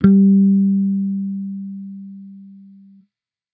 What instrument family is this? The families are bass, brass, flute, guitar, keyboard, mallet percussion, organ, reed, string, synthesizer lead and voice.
bass